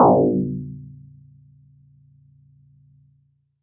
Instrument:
acoustic mallet percussion instrument